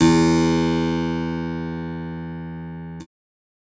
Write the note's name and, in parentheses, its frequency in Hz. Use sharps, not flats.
E2 (82.41 Hz)